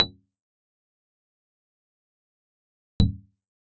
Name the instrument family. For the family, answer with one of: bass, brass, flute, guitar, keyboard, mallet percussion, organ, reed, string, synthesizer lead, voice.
guitar